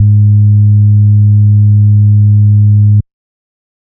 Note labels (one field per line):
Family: organ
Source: electronic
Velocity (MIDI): 127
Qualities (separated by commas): bright, distorted